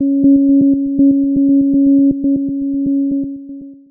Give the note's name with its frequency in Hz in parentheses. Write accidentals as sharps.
C#4 (277.2 Hz)